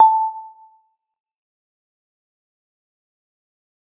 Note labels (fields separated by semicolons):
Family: mallet percussion; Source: acoustic; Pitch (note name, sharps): A5; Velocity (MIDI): 25; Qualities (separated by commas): fast decay, percussive, reverb